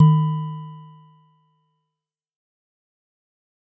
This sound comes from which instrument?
acoustic mallet percussion instrument